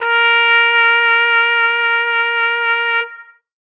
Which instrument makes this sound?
acoustic brass instrument